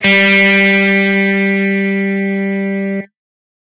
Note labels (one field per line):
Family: guitar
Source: electronic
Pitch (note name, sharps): G3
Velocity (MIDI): 50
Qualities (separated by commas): bright, distorted